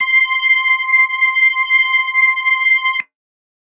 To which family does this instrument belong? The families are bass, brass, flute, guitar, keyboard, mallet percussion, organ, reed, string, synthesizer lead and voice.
organ